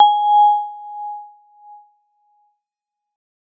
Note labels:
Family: mallet percussion; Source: acoustic; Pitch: G#5; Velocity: 75; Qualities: fast decay, non-linear envelope

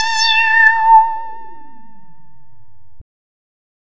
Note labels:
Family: bass; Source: synthesizer; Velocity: 127; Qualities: bright, distorted

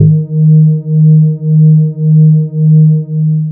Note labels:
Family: bass; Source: synthesizer; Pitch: D#3; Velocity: 50; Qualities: long release

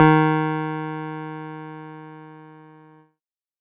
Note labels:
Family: keyboard; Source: electronic; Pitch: D#3; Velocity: 25; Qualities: distorted

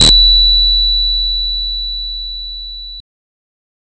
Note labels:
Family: guitar; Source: synthesizer; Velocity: 25; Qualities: bright, distorted

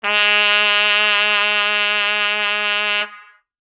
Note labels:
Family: brass; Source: acoustic; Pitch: G#3; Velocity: 127; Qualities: distorted

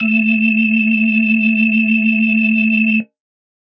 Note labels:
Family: organ; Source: electronic; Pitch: A3; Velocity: 100

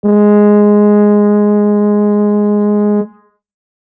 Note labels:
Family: brass; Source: acoustic; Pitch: G#3; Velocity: 100

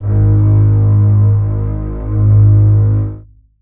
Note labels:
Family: string; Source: acoustic; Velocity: 127; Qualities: reverb

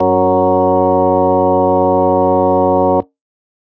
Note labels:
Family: organ; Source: electronic; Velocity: 75

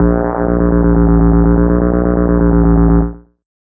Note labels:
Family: bass; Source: synthesizer; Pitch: A#1; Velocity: 127; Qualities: distorted, tempo-synced

